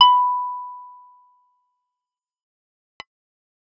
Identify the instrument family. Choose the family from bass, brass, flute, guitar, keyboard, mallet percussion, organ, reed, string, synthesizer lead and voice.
bass